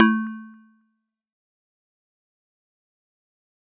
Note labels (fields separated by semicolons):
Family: mallet percussion; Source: acoustic; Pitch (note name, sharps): A3; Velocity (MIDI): 127; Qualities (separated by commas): fast decay, percussive